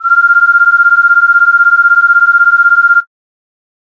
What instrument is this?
synthesizer flute